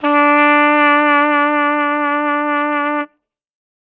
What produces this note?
acoustic brass instrument